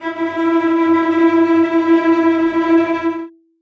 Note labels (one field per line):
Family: string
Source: acoustic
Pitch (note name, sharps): E4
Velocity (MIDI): 75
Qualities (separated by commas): bright, non-linear envelope, reverb